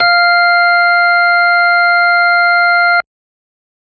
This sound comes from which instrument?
electronic organ